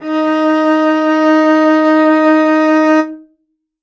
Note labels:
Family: string; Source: acoustic; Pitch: D#4; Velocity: 50; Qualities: reverb

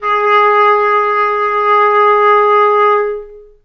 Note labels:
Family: reed; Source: acoustic; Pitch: G#4; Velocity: 50; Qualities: long release, reverb

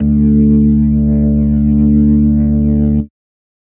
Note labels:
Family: organ; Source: electronic; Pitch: D2; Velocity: 75; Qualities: dark, distorted

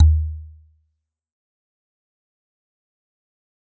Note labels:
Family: mallet percussion; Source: acoustic; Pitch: D#2; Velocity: 100; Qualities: dark, fast decay, percussive

